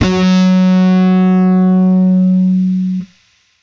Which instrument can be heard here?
electronic bass